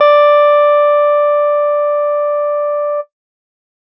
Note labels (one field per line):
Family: guitar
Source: electronic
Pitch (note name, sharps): D5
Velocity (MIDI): 50